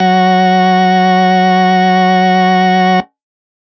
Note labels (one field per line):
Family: organ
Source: electronic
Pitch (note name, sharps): F#3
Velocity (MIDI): 25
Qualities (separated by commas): distorted